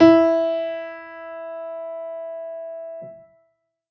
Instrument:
acoustic keyboard